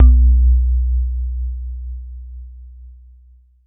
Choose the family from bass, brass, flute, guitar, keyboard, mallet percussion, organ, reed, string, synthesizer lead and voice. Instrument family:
mallet percussion